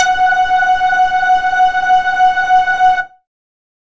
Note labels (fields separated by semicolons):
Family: bass; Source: synthesizer; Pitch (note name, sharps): F#5; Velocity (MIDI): 50